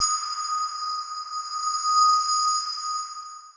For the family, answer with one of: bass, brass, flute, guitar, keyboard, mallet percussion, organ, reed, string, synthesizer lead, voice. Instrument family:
mallet percussion